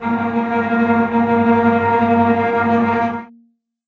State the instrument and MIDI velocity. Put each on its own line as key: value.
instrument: acoustic string instrument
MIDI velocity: 25